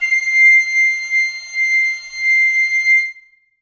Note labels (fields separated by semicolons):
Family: reed; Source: acoustic; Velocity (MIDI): 100; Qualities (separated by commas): reverb